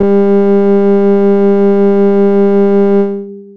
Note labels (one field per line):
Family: keyboard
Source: electronic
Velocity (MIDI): 100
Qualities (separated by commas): distorted, long release